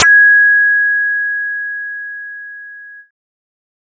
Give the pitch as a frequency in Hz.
1661 Hz